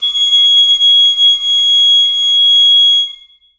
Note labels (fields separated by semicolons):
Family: reed; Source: acoustic; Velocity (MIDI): 50; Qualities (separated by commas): bright, reverb